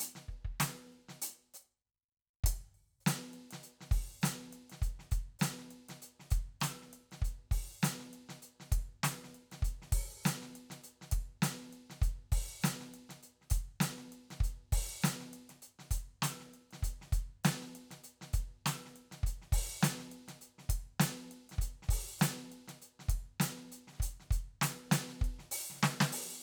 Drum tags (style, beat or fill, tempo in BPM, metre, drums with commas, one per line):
funk
beat
100 BPM
4/4
closed hi-hat, open hi-hat, hi-hat pedal, snare, kick